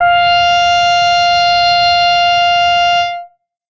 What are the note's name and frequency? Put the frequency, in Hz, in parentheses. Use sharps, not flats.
F5 (698.5 Hz)